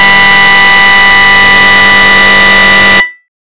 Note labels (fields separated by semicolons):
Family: bass; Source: synthesizer; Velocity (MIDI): 25; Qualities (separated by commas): bright, distorted